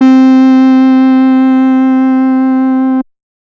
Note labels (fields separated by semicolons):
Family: bass; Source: synthesizer; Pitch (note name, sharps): C4; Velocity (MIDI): 25; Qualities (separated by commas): distorted